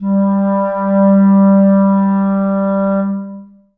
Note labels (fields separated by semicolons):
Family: reed; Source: acoustic; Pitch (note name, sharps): G3; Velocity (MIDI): 50; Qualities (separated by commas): dark, long release, reverb